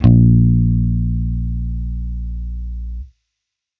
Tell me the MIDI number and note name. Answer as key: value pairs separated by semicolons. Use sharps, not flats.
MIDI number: 34; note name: A#1